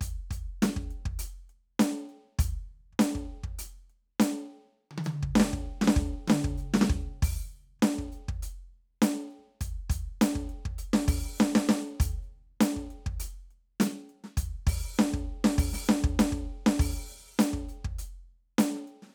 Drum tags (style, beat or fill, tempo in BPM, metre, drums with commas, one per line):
Latin funk
beat
100 BPM
4/4
crash, closed hi-hat, open hi-hat, hi-hat pedal, snare, high tom, kick